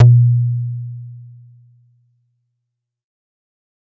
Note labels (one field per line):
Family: bass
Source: synthesizer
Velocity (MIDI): 75